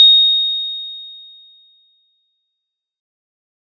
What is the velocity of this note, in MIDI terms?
127